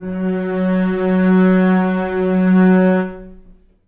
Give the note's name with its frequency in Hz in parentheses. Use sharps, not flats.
F#3 (185 Hz)